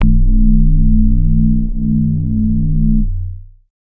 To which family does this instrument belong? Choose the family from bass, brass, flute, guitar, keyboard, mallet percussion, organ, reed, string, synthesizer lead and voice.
bass